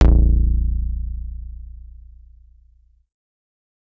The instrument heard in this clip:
synthesizer bass